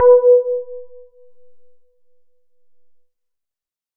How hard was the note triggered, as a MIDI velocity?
25